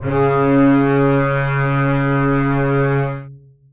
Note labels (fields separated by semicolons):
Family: string; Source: acoustic; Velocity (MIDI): 25; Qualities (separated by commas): long release, reverb